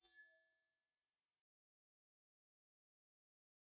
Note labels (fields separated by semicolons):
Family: mallet percussion; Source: electronic; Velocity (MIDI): 75; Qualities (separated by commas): bright, fast decay, percussive